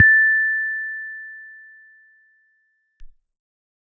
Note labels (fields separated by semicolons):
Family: keyboard; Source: electronic; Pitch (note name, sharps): A6; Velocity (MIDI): 25